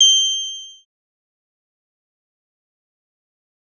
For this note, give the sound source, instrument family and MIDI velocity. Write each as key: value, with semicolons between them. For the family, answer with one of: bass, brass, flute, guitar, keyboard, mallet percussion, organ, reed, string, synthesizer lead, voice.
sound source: synthesizer; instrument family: synthesizer lead; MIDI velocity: 127